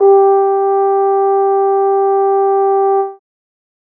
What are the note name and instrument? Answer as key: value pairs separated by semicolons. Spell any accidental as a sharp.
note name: G4; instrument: acoustic brass instrument